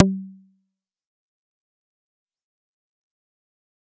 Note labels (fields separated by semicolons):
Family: bass; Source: synthesizer; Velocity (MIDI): 50; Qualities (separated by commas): fast decay, percussive